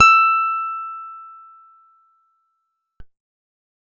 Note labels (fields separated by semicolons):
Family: guitar; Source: acoustic; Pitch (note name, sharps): E6; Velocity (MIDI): 25; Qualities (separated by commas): bright